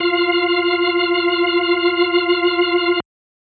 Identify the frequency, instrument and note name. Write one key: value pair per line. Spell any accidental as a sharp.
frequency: 349.2 Hz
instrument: electronic organ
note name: F4